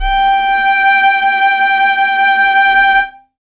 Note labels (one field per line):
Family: string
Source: acoustic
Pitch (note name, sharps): G5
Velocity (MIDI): 25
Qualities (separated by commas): reverb